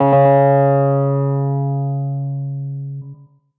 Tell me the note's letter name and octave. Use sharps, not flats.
C#3